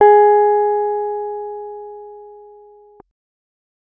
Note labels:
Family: keyboard; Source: electronic; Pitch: G#4; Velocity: 75

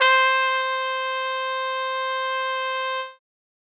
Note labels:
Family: brass; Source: acoustic; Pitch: C5; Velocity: 127

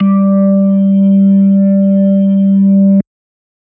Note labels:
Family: organ; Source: electronic; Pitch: G3; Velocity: 50

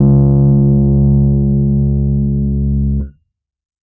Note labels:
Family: keyboard; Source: electronic; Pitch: C#2; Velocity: 75; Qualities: dark, distorted

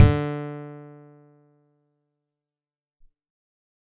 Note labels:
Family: guitar; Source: acoustic; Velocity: 127

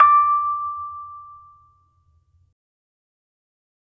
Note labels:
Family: mallet percussion; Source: acoustic; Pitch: D6; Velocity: 25; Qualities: fast decay, reverb

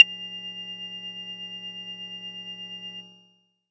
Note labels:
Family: bass; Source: synthesizer; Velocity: 50; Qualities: multiphonic

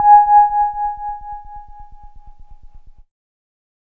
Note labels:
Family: keyboard; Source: electronic; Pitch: G#5; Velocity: 50

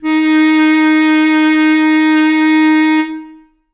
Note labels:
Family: reed; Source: acoustic; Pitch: D#4; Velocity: 127; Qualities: reverb

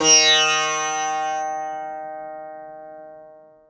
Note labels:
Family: guitar; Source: acoustic; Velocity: 100; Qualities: bright, multiphonic, reverb

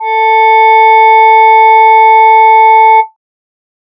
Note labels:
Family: voice; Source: synthesizer; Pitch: A4; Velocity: 75

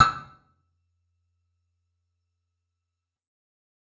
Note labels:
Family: guitar; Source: electronic; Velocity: 50; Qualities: percussive, reverb

